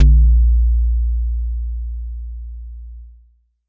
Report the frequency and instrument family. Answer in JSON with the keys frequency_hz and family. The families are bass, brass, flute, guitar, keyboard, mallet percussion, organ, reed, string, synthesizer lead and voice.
{"frequency_hz": 58.27, "family": "bass"}